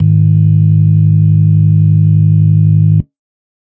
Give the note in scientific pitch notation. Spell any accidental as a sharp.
G#1